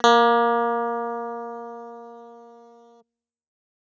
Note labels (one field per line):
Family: guitar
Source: electronic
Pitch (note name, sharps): A#3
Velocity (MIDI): 127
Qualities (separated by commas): bright